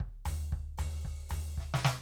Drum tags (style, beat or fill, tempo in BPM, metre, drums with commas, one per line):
country
fill
114 BPM
4/4
open hi-hat, hi-hat pedal, snare, floor tom, kick